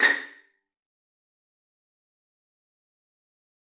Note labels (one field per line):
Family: string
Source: acoustic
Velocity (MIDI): 127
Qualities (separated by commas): fast decay, percussive, reverb